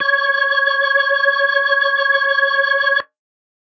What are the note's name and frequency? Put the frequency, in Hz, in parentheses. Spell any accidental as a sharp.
C#5 (554.4 Hz)